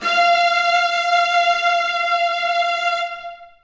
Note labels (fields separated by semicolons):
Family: string; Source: acoustic; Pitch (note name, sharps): F5; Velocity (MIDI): 127; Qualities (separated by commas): bright, long release, reverb